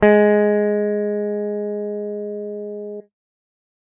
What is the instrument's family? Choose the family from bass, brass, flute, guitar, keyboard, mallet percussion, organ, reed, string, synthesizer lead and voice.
guitar